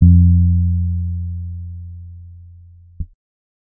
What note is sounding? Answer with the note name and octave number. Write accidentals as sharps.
F2